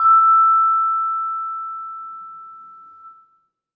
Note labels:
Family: mallet percussion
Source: acoustic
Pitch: E6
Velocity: 50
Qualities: reverb

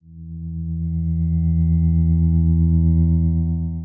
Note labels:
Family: guitar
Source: electronic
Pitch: E2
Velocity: 100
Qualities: dark, long release

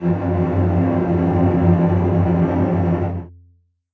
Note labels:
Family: string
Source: acoustic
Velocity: 50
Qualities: bright, non-linear envelope, reverb

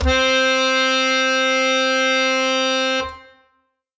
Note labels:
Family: reed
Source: acoustic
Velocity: 100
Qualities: bright

